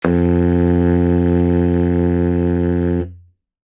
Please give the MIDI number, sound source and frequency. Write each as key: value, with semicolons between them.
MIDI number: 41; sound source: acoustic; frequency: 87.31 Hz